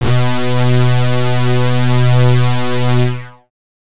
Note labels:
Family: bass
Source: synthesizer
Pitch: B2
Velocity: 127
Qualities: bright, distorted

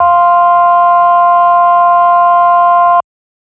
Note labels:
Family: organ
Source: electronic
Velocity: 127

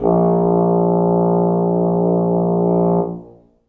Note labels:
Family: brass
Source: acoustic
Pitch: A#1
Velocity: 50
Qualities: dark, reverb

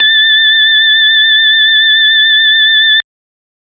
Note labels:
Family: organ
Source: electronic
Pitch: A6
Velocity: 75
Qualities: bright

